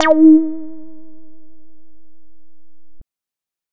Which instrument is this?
synthesizer bass